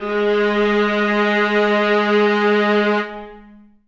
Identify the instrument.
acoustic string instrument